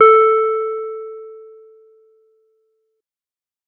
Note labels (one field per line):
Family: bass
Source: synthesizer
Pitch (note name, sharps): A4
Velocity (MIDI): 127